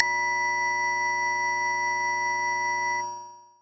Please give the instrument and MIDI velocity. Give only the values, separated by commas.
synthesizer bass, 100